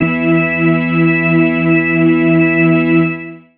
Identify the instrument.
electronic organ